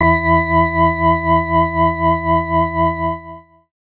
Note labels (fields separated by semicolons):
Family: organ; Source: electronic; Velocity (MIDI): 25; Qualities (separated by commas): distorted